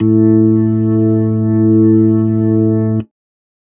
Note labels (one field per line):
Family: organ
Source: electronic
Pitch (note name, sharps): A2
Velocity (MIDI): 127